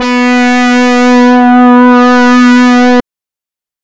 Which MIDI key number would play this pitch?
59